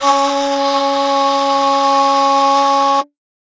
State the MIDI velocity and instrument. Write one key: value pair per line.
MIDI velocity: 100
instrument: acoustic flute